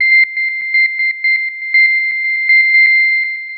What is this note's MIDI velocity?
50